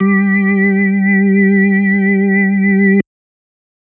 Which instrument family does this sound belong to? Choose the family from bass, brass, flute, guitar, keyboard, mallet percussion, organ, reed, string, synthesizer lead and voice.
organ